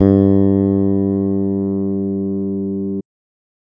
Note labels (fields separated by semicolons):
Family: bass; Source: electronic; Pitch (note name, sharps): G2; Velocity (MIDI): 100